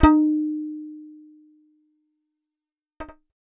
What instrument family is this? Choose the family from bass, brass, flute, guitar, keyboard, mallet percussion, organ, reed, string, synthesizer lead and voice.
bass